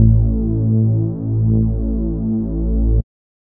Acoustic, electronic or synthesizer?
synthesizer